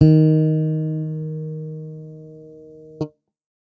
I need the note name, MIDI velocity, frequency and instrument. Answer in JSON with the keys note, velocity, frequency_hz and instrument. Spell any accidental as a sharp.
{"note": "D#3", "velocity": 75, "frequency_hz": 155.6, "instrument": "electronic bass"}